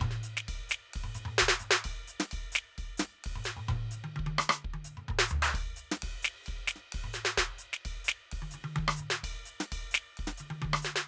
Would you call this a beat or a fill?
beat